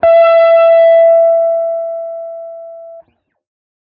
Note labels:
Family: guitar; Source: electronic; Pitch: E5; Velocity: 127; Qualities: distorted, non-linear envelope

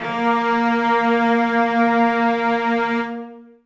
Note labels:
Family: string; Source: acoustic; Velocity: 100; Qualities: long release, reverb

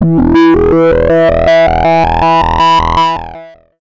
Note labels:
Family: bass; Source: synthesizer; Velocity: 100; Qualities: distorted, long release, multiphonic, tempo-synced

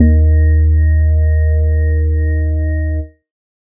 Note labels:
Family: organ; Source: electronic; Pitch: D#2; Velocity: 25; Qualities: dark

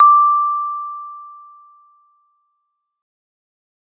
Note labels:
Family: mallet percussion; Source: acoustic; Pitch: D6; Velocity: 50

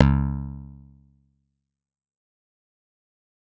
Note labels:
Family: bass; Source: synthesizer; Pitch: C#2; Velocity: 75; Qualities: fast decay

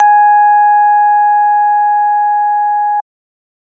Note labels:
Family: organ; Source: electronic; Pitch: G#5; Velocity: 50

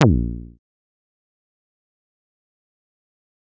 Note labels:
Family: bass; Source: synthesizer; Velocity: 100; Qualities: distorted, fast decay, percussive

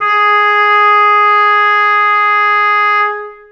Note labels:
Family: reed; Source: acoustic; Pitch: G#4; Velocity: 100; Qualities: long release, reverb

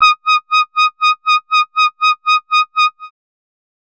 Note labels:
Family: bass; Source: synthesizer; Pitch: D#6; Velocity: 25; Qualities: bright, distorted, tempo-synced

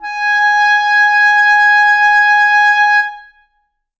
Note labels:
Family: reed; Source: acoustic; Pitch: G#5; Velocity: 127; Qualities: reverb

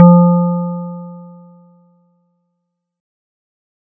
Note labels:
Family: keyboard; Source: electronic; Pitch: F3; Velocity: 127

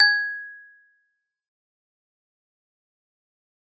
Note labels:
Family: mallet percussion; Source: acoustic; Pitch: G#6; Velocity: 127; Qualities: fast decay, percussive

